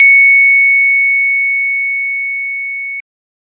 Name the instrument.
electronic organ